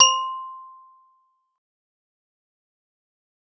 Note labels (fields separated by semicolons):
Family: mallet percussion; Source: acoustic; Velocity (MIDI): 50; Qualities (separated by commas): fast decay, percussive